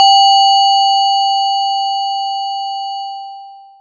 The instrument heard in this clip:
acoustic mallet percussion instrument